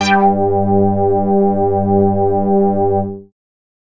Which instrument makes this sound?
synthesizer bass